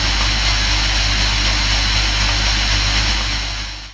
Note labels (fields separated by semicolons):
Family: keyboard; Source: electronic; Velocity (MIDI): 100; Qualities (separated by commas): distorted, long release